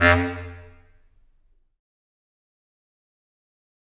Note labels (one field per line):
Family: reed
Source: acoustic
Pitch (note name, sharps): F2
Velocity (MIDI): 127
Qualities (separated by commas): fast decay, percussive, reverb